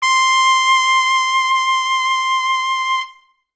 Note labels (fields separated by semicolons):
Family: brass; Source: acoustic; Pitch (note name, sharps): C6; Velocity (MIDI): 127; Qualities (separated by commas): bright